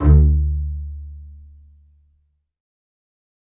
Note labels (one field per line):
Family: string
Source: acoustic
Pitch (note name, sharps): D2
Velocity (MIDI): 127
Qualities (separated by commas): fast decay, reverb